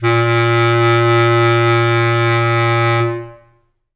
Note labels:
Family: reed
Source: acoustic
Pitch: A#2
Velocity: 100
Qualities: reverb

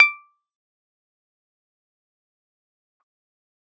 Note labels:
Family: keyboard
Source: electronic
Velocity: 127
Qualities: fast decay, percussive

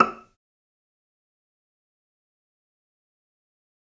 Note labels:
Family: string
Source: acoustic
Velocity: 50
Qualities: fast decay, percussive, reverb

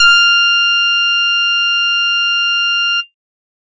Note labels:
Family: bass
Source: synthesizer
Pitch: F6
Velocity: 50

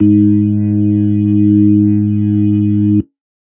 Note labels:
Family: organ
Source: electronic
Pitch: G#2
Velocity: 75

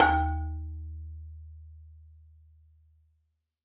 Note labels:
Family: mallet percussion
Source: acoustic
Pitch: D#2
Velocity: 100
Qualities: dark, reverb

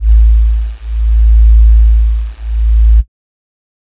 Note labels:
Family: flute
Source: synthesizer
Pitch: A1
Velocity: 50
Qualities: dark

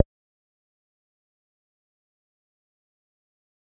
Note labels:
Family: bass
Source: synthesizer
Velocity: 25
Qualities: fast decay, percussive

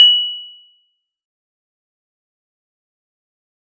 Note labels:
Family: mallet percussion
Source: acoustic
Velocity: 100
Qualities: bright, fast decay, percussive

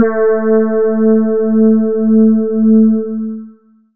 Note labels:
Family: voice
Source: synthesizer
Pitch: A3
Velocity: 100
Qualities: dark, long release

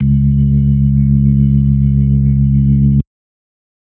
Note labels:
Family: organ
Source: electronic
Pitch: C#2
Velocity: 25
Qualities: dark

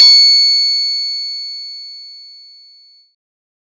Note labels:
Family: bass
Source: synthesizer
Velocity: 127

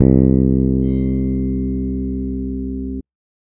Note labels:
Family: bass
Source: electronic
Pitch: C2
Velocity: 127

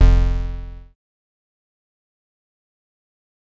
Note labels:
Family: bass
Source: synthesizer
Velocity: 25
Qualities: bright, distorted, fast decay

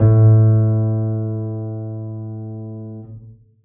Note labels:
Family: keyboard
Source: acoustic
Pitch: A2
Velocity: 75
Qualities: reverb

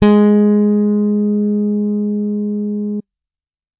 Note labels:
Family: bass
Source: electronic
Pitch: G#3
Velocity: 100

